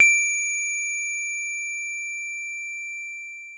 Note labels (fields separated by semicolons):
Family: mallet percussion; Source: acoustic; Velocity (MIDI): 100; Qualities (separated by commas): bright, long release